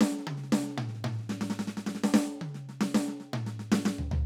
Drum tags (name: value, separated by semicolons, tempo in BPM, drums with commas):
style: funk; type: fill; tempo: 112 BPM; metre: 4/4; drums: closed hi-hat, snare, high tom, mid tom, floor tom